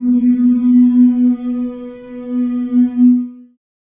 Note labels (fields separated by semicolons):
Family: voice; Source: acoustic; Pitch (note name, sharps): B3; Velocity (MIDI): 25; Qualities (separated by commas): dark, long release, reverb